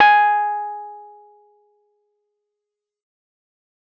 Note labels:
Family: keyboard; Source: electronic; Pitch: G#5; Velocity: 127; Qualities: fast decay

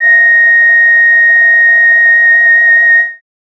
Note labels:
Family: voice; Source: synthesizer; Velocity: 75

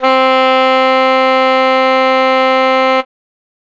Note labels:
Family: reed; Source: acoustic; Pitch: C4; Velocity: 25

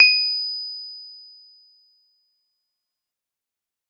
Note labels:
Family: guitar; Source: synthesizer; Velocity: 75; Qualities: bright, fast decay

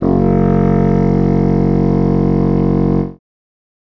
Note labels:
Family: reed; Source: acoustic; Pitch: F#1; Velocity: 127; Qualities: bright

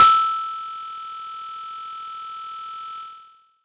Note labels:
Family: mallet percussion; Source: acoustic; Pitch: E6; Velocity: 127; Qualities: bright, distorted

